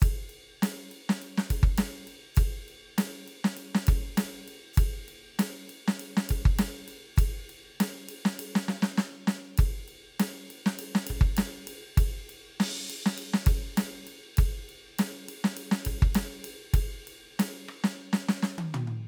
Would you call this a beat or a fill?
beat